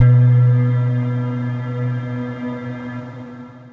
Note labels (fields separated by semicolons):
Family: guitar; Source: electronic; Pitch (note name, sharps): B2; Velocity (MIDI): 50; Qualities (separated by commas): long release